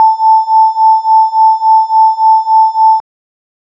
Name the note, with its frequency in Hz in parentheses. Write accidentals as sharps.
A5 (880 Hz)